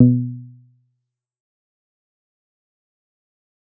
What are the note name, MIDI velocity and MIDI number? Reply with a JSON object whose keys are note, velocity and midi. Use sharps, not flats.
{"note": "B2", "velocity": 25, "midi": 47}